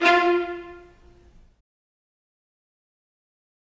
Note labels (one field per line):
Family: string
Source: acoustic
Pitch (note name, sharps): F4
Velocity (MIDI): 75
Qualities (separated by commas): fast decay, reverb